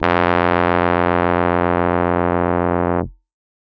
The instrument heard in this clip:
electronic keyboard